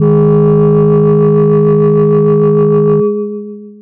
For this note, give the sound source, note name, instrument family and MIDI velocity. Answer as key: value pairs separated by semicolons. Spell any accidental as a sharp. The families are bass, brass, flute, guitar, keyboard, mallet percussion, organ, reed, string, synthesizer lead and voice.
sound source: electronic; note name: G#1; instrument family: mallet percussion; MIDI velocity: 127